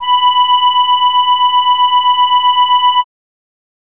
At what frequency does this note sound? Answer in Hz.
987.8 Hz